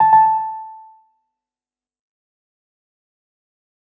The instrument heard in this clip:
electronic keyboard